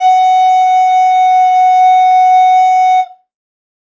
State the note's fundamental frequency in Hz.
740 Hz